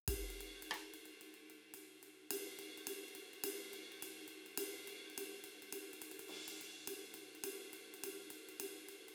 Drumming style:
jazz